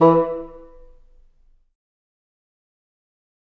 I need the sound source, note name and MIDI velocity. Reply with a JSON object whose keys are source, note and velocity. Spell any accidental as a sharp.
{"source": "acoustic", "note": "E3", "velocity": 75}